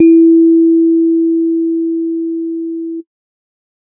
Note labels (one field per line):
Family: keyboard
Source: electronic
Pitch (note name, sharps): E4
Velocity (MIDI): 50